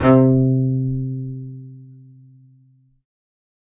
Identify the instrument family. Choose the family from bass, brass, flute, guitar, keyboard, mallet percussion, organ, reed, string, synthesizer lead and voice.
string